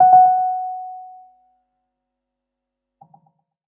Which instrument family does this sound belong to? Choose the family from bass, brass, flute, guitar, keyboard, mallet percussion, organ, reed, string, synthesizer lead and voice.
keyboard